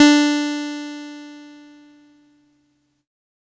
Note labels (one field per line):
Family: keyboard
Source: electronic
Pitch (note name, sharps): D4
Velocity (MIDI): 100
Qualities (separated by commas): bright, distorted